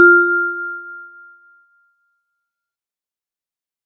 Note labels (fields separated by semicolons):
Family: mallet percussion; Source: acoustic; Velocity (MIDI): 50; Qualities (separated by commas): fast decay